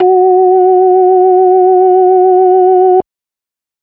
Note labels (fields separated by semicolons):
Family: organ; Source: electronic; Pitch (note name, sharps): F#4; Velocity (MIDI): 50